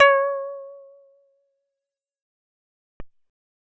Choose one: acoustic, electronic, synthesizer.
synthesizer